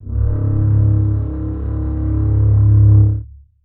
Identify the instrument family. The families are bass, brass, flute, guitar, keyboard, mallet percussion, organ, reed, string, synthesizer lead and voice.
string